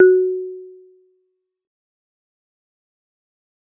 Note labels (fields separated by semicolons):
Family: mallet percussion; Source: acoustic; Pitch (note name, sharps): F#4; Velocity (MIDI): 75; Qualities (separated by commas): dark, fast decay, percussive, reverb